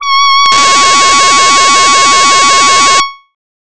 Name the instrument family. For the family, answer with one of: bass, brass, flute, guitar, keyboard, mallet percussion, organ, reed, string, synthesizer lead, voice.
voice